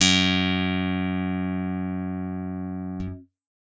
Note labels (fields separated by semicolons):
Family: guitar; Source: electronic; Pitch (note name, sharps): F#2; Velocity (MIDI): 127; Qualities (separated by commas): reverb